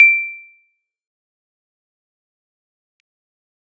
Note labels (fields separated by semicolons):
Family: keyboard; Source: electronic; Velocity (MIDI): 75; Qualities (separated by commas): fast decay, percussive